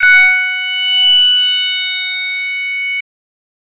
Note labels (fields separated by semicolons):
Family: voice; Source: synthesizer; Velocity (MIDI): 127; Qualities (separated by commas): bright, distorted